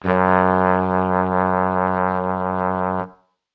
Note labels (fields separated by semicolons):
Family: brass; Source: acoustic; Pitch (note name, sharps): F#2; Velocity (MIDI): 25